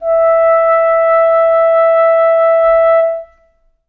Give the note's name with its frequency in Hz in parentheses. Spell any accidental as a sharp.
E5 (659.3 Hz)